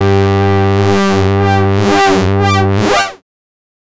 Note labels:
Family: bass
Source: synthesizer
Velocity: 127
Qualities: distorted, non-linear envelope

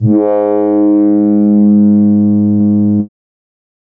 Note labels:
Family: keyboard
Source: synthesizer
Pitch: G#2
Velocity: 50

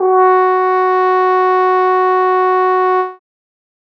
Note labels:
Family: brass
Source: acoustic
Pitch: F#4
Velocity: 75

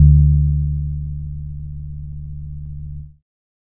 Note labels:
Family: keyboard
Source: electronic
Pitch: D2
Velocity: 50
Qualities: dark

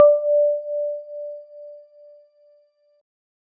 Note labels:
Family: keyboard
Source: electronic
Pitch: D5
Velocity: 50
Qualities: dark

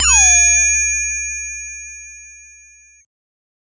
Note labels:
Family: bass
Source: synthesizer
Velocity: 100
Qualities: bright, distorted, multiphonic

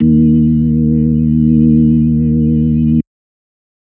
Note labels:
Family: organ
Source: electronic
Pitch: D#2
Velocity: 50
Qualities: dark

